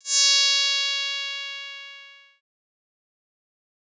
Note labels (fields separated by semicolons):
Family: bass; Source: synthesizer; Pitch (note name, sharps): C#5; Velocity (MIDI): 25; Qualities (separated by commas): bright, distorted, fast decay